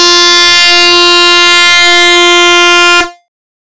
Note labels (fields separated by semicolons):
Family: bass; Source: synthesizer; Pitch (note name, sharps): F4; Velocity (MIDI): 127; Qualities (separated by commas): bright, distorted